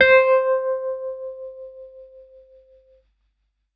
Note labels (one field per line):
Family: keyboard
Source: electronic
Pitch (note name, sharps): C5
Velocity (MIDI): 100